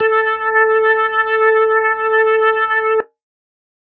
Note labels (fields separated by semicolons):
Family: organ; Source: electronic; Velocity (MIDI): 25; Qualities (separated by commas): distorted